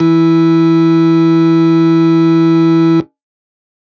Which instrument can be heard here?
electronic organ